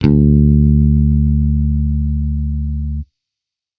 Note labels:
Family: bass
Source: electronic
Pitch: D2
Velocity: 100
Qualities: distorted

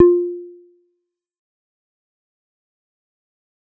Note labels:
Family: bass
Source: synthesizer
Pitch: F4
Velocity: 25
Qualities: fast decay, percussive

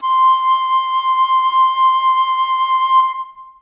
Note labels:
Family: flute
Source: acoustic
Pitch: C6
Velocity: 75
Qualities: long release, reverb

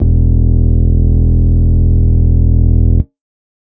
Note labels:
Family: organ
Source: electronic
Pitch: E1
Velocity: 127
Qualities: distorted

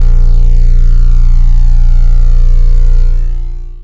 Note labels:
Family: bass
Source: synthesizer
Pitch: A#0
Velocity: 127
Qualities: bright, distorted, long release

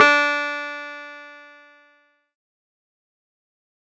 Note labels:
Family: keyboard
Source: electronic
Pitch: D4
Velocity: 25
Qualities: distorted, fast decay

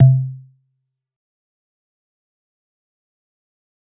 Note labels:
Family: mallet percussion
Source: acoustic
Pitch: C3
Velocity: 127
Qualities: fast decay, percussive

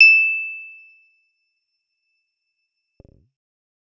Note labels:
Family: bass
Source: synthesizer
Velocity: 100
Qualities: bright, percussive

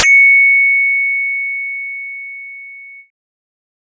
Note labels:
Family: bass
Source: synthesizer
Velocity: 127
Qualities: bright

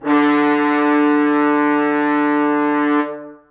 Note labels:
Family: brass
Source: acoustic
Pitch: D3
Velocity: 100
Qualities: reverb

